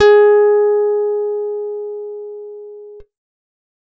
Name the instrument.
acoustic guitar